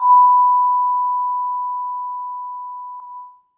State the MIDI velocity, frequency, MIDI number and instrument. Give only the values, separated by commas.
50, 987.8 Hz, 83, acoustic mallet percussion instrument